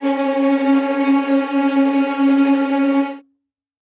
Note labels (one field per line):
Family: string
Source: acoustic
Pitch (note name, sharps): C#4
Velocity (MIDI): 127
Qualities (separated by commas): bright, non-linear envelope, reverb